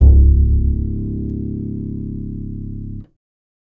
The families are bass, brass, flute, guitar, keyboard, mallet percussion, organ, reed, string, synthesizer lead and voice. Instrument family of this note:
bass